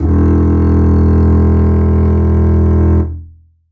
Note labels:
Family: string; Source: acoustic; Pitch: E1; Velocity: 50; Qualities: reverb

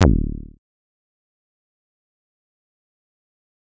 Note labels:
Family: bass; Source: synthesizer; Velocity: 127; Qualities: distorted, fast decay, percussive

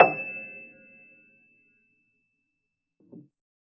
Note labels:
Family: keyboard; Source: acoustic; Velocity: 50; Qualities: fast decay, percussive, reverb

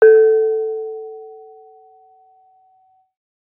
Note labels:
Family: mallet percussion; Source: acoustic; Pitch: A4; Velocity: 50

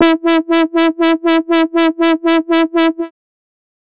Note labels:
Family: bass; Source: synthesizer; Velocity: 75; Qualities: bright, distorted, tempo-synced

